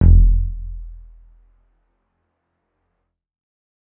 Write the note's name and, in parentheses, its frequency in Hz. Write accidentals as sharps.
E1 (41.2 Hz)